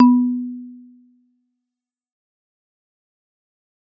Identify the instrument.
acoustic mallet percussion instrument